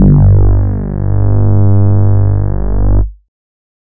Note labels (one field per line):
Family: bass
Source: synthesizer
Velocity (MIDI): 25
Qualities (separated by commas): distorted